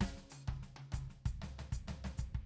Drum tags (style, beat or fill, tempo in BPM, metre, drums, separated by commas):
Brazilian baião, beat, 95 BPM, 4/4, hi-hat pedal, snare, high tom, floor tom, kick